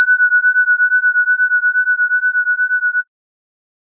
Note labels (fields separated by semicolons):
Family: organ; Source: electronic; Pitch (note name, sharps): F#6; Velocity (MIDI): 127